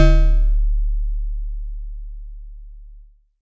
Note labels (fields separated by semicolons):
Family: mallet percussion; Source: acoustic; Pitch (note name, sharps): D1; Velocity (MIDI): 75